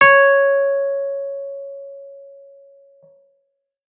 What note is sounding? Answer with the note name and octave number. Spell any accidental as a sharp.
C#5